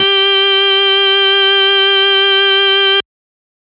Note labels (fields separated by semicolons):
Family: organ; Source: electronic; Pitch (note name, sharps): G4; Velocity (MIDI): 100; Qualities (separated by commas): bright, distorted